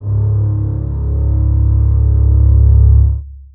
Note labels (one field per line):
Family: string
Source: acoustic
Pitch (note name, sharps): C#1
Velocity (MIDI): 50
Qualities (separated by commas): long release, reverb